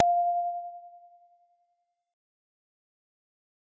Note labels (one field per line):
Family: mallet percussion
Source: acoustic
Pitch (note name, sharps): F5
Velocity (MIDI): 75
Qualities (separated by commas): fast decay